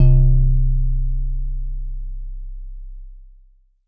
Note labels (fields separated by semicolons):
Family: mallet percussion; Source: acoustic; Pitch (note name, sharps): C1; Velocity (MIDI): 25; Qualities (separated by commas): dark